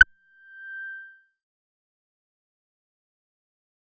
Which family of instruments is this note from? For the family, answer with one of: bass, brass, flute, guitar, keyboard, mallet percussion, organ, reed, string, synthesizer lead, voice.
bass